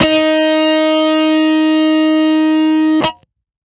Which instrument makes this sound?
electronic guitar